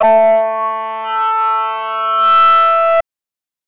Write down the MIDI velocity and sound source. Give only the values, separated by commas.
75, synthesizer